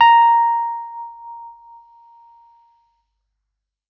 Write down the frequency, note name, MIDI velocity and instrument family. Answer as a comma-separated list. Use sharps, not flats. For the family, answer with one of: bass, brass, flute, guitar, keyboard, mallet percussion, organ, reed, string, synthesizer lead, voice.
932.3 Hz, A#5, 100, keyboard